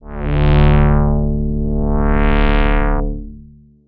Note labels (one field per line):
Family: bass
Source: synthesizer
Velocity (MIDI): 127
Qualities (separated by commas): distorted, long release, tempo-synced